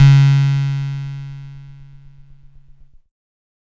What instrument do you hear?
electronic keyboard